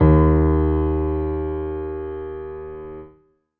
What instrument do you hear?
acoustic keyboard